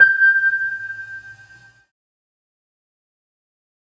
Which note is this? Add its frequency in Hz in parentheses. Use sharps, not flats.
G6 (1568 Hz)